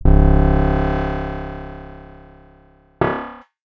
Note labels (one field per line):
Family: guitar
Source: acoustic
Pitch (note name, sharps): C#1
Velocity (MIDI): 50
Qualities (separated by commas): bright, distorted